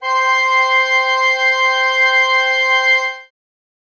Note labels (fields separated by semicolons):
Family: organ; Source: acoustic; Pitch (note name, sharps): C5; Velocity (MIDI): 127; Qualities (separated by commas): reverb